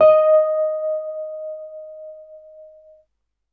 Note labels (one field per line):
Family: keyboard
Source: electronic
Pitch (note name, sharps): D#5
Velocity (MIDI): 100